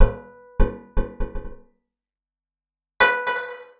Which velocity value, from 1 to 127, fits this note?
50